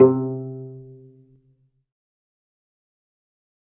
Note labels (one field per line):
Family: string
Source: acoustic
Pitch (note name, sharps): C3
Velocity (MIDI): 127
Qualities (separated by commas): dark, fast decay, reverb